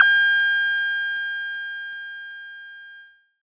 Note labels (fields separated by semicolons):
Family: bass; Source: synthesizer; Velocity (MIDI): 50; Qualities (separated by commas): bright, distorted